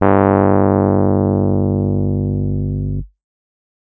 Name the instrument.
electronic keyboard